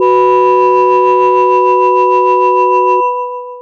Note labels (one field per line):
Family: mallet percussion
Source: electronic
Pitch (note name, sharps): B2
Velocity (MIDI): 100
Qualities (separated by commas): long release